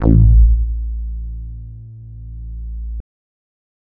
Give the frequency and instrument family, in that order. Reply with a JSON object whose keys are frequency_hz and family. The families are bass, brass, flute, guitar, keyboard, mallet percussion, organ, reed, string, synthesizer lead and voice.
{"frequency_hz": 55, "family": "bass"}